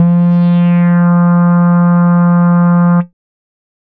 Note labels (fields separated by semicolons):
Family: bass; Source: synthesizer; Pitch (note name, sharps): F3; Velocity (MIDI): 127; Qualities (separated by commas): distorted